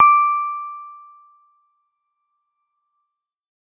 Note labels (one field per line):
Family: keyboard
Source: electronic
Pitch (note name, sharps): D6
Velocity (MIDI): 50